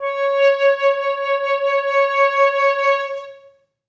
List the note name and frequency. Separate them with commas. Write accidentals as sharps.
C#5, 554.4 Hz